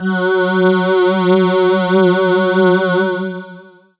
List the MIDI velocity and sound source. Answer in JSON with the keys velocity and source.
{"velocity": 50, "source": "synthesizer"}